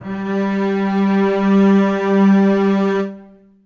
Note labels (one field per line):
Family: string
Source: acoustic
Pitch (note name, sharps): G3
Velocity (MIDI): 75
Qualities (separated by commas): reverb